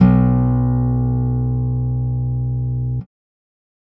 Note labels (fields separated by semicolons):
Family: guitar; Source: electronic; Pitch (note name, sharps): B1; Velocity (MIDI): 75